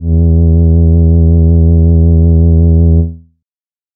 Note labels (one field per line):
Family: voice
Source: synthesizer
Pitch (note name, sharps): E2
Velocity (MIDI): 25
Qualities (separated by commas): dark